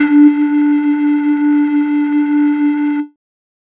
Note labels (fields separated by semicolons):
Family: flute; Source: synthesizer; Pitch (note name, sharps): D4; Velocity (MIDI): 127; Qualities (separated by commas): distorted